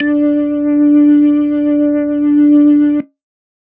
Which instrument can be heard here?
electronic organ